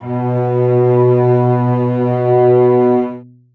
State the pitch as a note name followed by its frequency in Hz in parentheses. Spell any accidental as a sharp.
B2 (123.5 Hz)